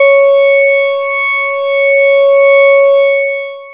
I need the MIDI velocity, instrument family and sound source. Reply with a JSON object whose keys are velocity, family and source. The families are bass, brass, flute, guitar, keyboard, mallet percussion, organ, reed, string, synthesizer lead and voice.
{"velocity": 100, "family": "bass", "source": "synthesizer"}